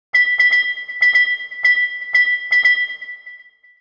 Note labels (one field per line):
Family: mallet percussion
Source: synthesizer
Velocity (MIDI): 127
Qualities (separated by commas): long release, multiphonic, tempo-synced